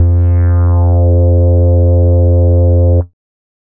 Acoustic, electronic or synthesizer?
synthesizer